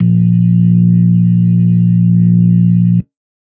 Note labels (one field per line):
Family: organ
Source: electronic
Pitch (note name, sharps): A#1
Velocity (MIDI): 25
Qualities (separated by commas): dark